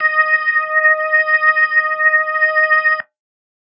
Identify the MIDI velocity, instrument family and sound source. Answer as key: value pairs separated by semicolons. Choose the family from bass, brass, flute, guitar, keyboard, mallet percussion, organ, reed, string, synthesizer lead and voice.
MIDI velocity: 100; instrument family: organ; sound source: electronic